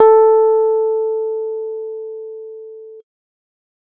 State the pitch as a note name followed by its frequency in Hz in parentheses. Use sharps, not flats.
A4 (440 Hz)